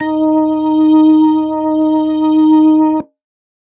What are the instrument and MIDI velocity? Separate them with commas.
electronic organ, 25